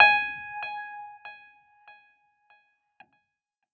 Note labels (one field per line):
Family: keyboard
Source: electronic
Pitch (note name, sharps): G#5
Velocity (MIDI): 100